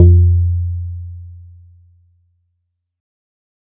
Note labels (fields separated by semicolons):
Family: guitar; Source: synthesizer; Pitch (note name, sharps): F2; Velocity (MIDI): 25; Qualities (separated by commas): dark